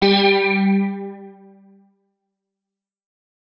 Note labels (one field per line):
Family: guitar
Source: electronic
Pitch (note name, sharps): G3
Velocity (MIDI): 127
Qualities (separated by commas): fast decay